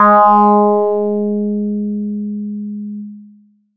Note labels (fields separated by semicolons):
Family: bass; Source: synthesizer; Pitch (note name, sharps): G#3; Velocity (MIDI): 100; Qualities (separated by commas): distorted